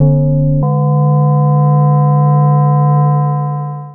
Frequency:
146.8 Hz